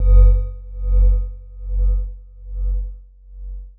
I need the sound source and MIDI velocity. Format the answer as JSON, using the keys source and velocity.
{"source": "electronic", "velocity": 75}